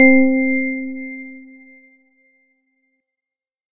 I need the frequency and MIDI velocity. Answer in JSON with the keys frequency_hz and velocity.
{"frequency_hz": 261.6, "velocity": 25}